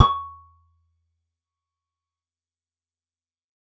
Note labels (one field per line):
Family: guitar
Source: acoustic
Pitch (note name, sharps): C#6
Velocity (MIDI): 50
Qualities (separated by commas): fast decay, percussive